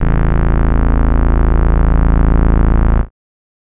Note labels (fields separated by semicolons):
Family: bass; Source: synthesizer; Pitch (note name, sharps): A0; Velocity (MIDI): 25; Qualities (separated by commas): bright, distorted